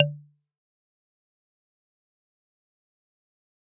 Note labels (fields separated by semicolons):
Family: mallet percussion; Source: acoustic; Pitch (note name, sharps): D3; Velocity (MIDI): 127; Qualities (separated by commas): fast decay, percussive